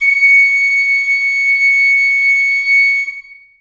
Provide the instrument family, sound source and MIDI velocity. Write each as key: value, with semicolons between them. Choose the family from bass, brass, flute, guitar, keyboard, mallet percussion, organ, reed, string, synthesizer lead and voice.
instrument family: flute; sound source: acoustic; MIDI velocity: 127